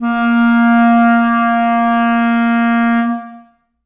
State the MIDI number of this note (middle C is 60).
58